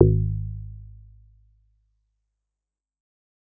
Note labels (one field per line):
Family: bass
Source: synthesizer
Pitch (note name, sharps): G#1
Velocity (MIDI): 100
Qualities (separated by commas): dark, fast decay